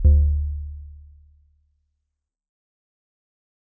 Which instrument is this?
acoustic mallet percussion instrument